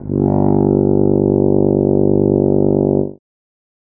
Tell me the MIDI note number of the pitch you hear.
31